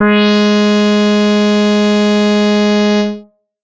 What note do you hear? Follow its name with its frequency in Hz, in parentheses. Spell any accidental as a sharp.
G#3 (207.7 Hz)